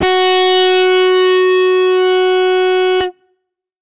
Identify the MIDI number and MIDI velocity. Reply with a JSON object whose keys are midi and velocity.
{"midi": 66, "velocity": 100}